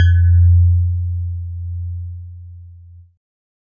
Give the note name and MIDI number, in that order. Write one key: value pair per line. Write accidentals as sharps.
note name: F2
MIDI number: 41